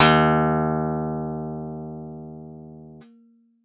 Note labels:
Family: guitar; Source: synthesizer; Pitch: D#2; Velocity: 25

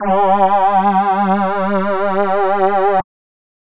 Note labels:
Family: voice; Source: synthesizer; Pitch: G3; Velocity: 127

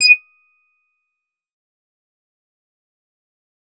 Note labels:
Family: bass; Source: synthesizer; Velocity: 75; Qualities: distorted, fast decay, percussive

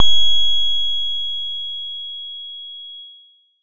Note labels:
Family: bass; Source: synthesizer; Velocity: 50; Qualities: distorted

